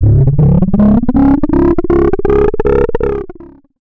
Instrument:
synthesizer bass